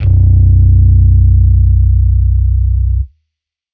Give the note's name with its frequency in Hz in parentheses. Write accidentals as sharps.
B0 (30.87 Hz)